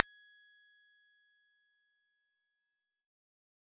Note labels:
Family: bass; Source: synthesizer; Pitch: G#6; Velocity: 127; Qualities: fast decay, percussive

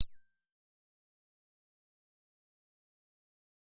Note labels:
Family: bass; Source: synthesizer; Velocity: 100; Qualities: distorted, fast decay, percussive

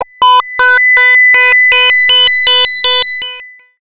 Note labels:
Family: bass; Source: synthesizer; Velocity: 50; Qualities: bright, distorted, long release, multiphonic, tempo-synced

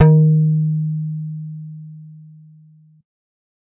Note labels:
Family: bass; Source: synthesizer; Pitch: D#3; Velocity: 25

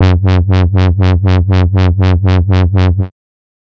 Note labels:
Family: bass; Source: synthesizer; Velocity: 50; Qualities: bright, distorted, tempo-synced

